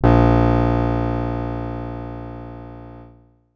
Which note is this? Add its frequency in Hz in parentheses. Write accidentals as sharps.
A#1 (58.27 Hz)